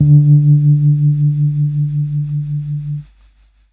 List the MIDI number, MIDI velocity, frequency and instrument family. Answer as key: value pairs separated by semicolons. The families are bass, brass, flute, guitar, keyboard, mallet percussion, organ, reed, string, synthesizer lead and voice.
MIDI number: 50; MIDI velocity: 25; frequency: 146.8 Hz; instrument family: keyboard